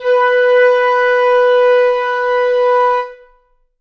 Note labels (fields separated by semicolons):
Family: reed; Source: acoustic; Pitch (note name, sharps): B4; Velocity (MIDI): 50; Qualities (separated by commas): reverb